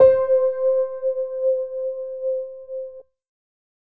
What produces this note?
electronic keyboard